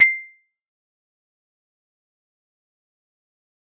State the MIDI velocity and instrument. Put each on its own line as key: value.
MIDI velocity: 75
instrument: acoustic mallet percussion instrument